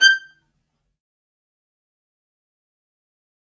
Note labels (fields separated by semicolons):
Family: string; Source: acoustic; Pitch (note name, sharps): G6; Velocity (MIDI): 100; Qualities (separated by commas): fast decay, percussive, reverb